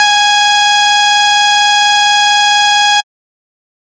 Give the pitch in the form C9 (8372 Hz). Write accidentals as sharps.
G#5 (830.6 Hz)